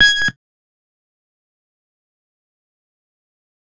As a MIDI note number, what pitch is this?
92